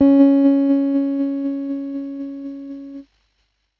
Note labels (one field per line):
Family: keyboard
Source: electronic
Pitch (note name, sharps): C#4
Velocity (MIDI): 50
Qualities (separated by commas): dark, distorted, tempo-synced